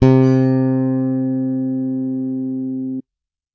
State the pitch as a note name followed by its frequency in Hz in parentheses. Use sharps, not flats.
C3 (130.8 Hz)